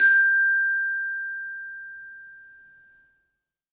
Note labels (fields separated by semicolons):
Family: mallet percussion; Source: acoustic; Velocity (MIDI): 75; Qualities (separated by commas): bright, reverb